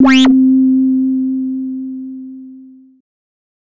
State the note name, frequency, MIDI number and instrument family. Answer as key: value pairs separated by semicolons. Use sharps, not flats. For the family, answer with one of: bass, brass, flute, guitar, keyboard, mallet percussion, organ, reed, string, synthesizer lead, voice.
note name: C4; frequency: 261.6 Hz; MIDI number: 60; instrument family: bass